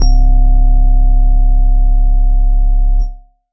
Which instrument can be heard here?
electronic keyboard